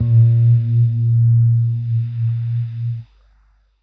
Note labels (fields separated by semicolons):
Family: keyboard; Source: electronic; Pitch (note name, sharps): A#2; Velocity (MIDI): 25; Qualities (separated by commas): dark